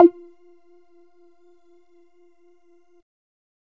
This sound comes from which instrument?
synthesizer bass